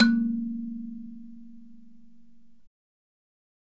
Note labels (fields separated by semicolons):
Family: mallet percussion; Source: acoustic; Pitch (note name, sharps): A#3; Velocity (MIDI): 127; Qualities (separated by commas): reverb